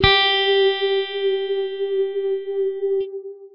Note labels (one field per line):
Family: guitar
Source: electronic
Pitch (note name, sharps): G4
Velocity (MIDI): 75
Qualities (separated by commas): bright, distorted, long release